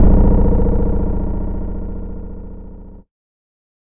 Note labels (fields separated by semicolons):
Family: guitar; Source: electronic; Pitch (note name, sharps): A#-1; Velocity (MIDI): 50; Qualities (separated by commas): bright, distorted